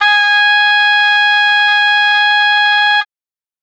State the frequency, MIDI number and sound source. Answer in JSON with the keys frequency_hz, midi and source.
{"frequency_hz": 830.6, "midi": 80, "source": "acoustic"}